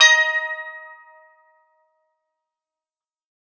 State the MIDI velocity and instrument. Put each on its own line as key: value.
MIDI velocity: 50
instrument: acoustic guitar